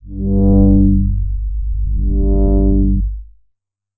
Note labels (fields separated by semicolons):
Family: bass; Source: synthesizer; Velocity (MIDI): 25; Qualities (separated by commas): distorted, tempo-synced